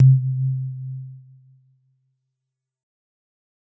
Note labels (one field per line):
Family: mallet percussion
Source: acoustic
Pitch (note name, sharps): C3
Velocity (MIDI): 100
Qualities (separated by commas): dark, fast decay